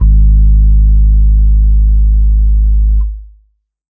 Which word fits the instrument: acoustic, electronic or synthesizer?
electronic